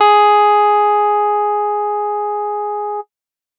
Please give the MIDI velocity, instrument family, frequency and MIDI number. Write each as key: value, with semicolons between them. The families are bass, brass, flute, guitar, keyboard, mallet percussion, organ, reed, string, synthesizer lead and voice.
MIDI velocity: 75; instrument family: guitar; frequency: 415.3 Hz; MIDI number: 68